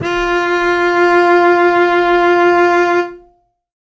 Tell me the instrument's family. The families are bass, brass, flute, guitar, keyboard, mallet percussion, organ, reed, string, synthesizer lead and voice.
string